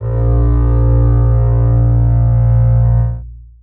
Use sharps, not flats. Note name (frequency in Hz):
A#1 (58.27 Hz)